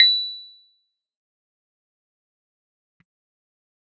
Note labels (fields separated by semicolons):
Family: keyboard; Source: electronic; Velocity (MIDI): 25; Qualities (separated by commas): bright, fast decay, percussive